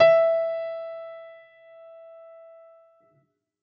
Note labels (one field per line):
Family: keyboard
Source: acoustic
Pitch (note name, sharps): E5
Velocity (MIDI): 127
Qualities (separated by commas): reverb